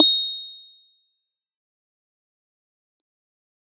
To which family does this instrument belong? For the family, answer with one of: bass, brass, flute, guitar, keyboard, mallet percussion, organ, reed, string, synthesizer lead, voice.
keyboard